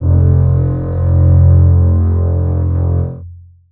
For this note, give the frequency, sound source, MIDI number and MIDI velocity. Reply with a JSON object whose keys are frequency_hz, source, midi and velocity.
{"frequency_hz": 43.65, "source": "acoustic", "midi": 29, "velocity": 25}